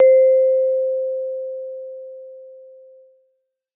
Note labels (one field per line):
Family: mallet percussion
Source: acoustic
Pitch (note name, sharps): C5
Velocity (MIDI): 75